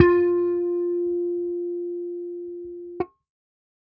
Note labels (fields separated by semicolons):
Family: bass; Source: electronic; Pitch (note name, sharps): F4; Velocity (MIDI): 100